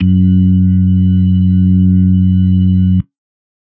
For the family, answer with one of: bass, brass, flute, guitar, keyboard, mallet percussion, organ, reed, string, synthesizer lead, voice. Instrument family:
organ